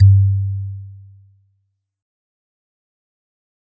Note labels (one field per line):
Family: mallet percussion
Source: acoustic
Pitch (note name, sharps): G2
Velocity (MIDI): 50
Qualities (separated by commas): dark, fast decay